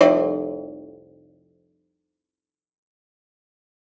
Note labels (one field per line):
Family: guitar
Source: acoustic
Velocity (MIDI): 25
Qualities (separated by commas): fast decay